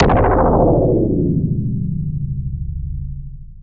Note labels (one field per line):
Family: synthesizer lead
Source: synthesizer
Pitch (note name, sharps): A-1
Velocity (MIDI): 127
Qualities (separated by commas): long release